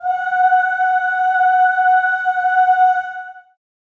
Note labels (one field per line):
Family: voice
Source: acoustic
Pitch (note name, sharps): F#5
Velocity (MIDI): 50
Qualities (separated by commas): reverb